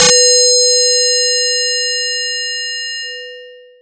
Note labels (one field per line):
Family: mallet percussion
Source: acoustic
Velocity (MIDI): 100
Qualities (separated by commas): bright, distorted, long release